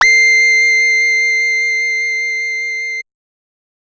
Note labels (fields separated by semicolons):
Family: bass; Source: synthesizer; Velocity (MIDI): 50; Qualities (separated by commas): distorted